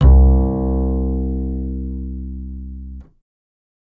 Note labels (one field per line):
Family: bass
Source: electronic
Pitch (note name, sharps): C2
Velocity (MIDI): 100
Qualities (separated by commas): reverb